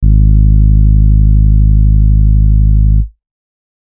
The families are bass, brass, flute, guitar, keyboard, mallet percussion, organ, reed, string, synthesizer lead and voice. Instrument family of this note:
keyboard